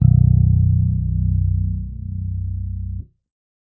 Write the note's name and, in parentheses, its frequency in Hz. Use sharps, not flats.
B0 (30.87 Hz)